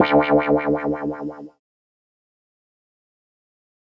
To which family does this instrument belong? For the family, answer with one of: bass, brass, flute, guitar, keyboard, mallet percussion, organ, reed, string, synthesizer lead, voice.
keyboard